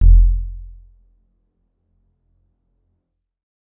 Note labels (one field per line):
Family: keyboard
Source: electronic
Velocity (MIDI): 25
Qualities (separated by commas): dark, percussive, reverb